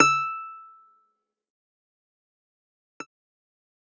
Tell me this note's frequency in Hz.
1319 Hz